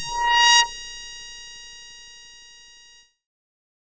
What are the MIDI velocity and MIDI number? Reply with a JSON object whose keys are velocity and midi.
{"velocity": 25, "midi": 82}